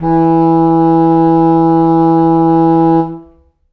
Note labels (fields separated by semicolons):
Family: reed; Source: acoustic; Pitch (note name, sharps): E3; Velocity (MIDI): 25; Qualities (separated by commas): reverb